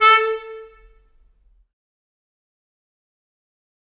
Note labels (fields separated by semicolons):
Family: reed; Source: acoustic; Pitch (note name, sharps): A4; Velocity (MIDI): 127; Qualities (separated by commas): fast decay, percussive, reverb